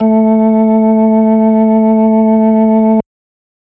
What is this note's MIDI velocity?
127